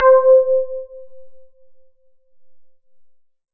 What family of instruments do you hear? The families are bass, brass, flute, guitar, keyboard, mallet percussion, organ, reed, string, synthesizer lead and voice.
synthesizer lead